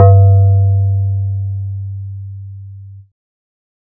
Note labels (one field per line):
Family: bass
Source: synthesizer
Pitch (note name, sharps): G2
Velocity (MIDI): 25